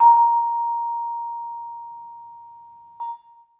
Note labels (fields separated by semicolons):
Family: mallet percussion; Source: acoustic; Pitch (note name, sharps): A#5; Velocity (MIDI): 100; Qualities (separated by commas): reverb